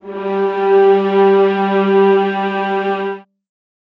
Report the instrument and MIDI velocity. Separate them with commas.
acoustic string instrument, 75